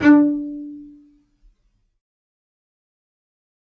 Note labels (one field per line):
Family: string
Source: acoustic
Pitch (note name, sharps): D4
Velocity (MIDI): 75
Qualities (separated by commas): fast decay, reverb